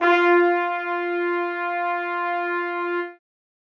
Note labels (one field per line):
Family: brass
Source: acoustic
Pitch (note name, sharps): F4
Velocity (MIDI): 75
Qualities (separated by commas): reverb